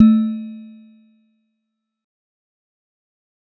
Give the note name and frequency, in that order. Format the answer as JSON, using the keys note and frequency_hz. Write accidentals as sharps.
{"note": "A3", "frequency_hz": 220}